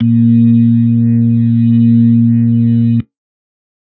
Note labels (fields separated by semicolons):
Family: organ; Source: electronic; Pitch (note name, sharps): A#2; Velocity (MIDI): 50